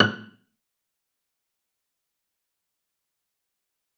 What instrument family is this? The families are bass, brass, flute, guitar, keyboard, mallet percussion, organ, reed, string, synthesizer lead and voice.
string